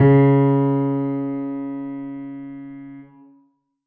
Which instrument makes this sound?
acoustic keyboard